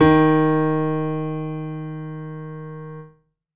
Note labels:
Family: keyboard; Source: acoustic; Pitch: D#3; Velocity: 127; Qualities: reverb

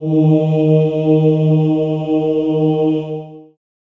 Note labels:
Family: voice; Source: acoustic; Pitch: D#3; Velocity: 25; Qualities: dark, long release, reverb

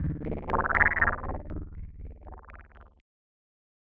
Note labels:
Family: keyboard; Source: electronic; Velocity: 127; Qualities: distorted, non-linear envelope

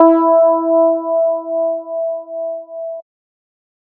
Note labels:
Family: bass; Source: synthesizer; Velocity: 25

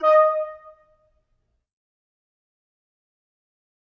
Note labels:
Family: flute; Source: acoustic; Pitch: D#5; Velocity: 25; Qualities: fast decay, reverb

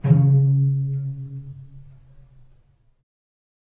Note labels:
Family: string; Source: acoustic; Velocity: 50; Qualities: dark, reverb

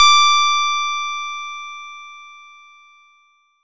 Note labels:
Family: bass; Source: synthesizer; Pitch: D6; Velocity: 127; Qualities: bright, distorted

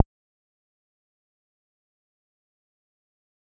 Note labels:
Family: bass; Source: synthesizer; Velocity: 25; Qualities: fast decay, percussive

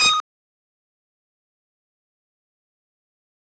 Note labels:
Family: bass; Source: synthesizer; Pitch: D#6; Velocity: 25; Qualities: fast decay, percussive

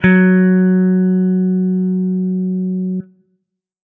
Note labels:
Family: guitar; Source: electronic; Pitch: F#3; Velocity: 75; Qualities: distorted

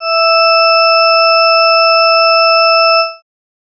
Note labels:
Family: organ; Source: electronic; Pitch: E5; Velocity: 127

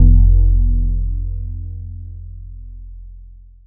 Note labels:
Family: mallet percussion; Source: electronic; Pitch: F1; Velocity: 50; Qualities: long release

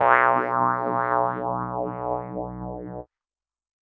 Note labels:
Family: keyboard; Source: electronic; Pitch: B1; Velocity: 127; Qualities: distorted, non-linear envelope

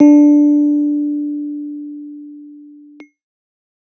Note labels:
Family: keyboard; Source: electronic; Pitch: D4; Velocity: 25; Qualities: dark

